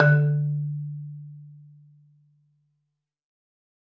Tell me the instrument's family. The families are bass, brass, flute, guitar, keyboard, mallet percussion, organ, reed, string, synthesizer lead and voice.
mallet percussion